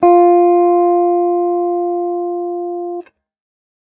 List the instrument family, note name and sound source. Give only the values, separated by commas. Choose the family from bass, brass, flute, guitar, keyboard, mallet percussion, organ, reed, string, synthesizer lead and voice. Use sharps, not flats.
guitar, F4, electronic